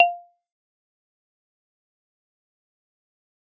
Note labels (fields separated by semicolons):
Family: mallet percussion; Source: acoustic; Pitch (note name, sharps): F5; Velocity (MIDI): 75; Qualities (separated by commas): fast decay, percussive